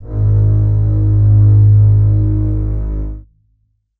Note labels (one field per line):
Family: string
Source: acoustic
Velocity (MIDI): 50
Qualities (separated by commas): reverb